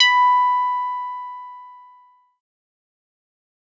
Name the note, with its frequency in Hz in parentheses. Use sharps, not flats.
B5 (987.8 Hz)